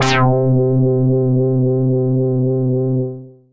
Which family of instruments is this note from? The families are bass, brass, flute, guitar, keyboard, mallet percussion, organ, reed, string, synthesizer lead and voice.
bass